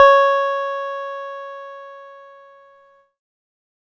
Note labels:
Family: keyboard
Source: electronic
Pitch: C#5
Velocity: 127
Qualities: distorted

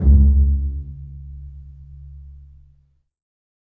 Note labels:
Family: string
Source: acoustic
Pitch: C#2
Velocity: 75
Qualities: dark, reverb

